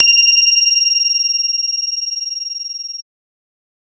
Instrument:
synthesizer bass